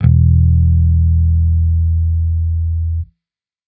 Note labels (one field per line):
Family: bass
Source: electronic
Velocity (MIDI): 50